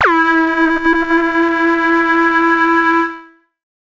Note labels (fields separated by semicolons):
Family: synthesizer lead; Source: synthesizer; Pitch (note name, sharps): E4; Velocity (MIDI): 25; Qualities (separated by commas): distorted, multiphonic, non-linear envelope